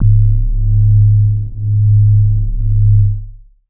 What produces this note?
synthesizer bass